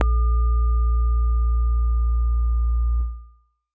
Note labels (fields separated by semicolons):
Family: keyboard; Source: acoustic; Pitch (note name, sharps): A#1; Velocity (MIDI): 25